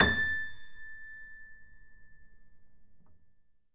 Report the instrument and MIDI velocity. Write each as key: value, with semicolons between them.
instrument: acoustic keyboard; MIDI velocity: 75